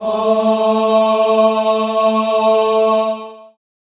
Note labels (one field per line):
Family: voice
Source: acoustic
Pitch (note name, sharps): A3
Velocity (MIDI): 100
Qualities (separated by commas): long release, reverb